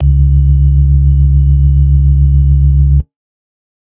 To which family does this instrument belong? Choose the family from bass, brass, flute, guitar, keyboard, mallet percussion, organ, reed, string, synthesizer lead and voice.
organ